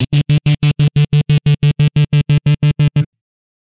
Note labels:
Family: guitar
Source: electronic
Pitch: D3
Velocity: 127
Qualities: bright, distorted, tempo-synced

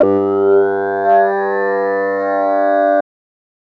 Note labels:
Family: voice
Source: synthesizer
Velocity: 100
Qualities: distorted

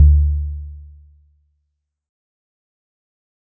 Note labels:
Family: guitar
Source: synthesizer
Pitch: D2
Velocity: 50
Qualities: dark, fast decay

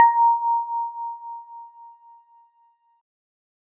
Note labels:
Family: keyboard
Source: electronic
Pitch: A#5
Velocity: 50

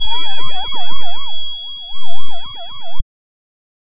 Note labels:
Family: reed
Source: synthesizer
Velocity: 25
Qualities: bright, distorted, non-linear envelope

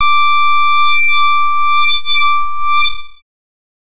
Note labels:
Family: bass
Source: synthesizer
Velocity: 25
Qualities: bright, distorted, non-linear envelope

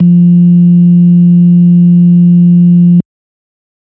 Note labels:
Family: organ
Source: electronic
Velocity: 75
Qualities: dark

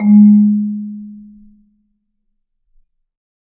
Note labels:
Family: mallet percussion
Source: acoustic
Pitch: G#3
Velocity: 25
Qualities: dark, reverb

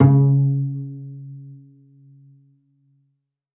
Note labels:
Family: string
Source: acoustic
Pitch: C#3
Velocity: 127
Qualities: dark, reverb

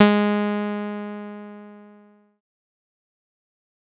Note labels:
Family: bass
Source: synthesizer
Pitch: G#3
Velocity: 75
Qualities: distorted, fast decay

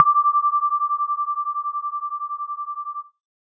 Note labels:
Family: synthesizer lead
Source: synthesizer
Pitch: D6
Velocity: 50

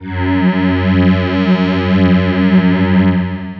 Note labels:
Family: voice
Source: synthesizer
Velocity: 75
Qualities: distorted, long release

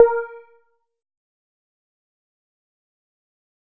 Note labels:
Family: bass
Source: synthesizer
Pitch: A#4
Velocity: 127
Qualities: dark, fast decay, percussive

